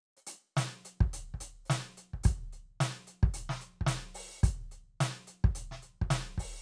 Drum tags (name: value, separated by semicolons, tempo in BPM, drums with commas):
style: swing; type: beat; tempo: 215 BPM; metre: 4/4; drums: closed hi-hat, open hi-hat, hi-hat pedal, snare, kick